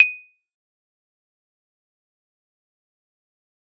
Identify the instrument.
acoustic mallet percussion instrument